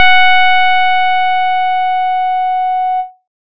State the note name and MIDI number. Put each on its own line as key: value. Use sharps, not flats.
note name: F#5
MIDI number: 78